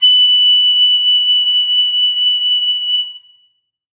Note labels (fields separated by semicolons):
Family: flute; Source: acoustic; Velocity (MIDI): 127; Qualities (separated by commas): bright, reverb